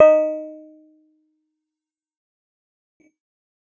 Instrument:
electronic keyboard